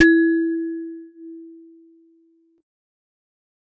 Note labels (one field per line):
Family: mallet percussion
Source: acoustic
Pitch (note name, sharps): E4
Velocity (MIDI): 50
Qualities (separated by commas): fast decay, non-linear envelope